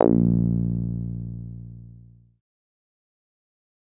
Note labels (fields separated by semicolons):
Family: synthesizer lead; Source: synthesizer; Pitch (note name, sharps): A#1; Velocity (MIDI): 25; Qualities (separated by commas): distorted, fast decay